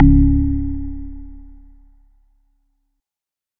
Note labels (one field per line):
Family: organ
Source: electronic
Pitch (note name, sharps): C#1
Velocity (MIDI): 75